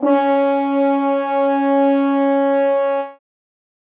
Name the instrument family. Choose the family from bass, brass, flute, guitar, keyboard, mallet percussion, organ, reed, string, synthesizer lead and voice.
brass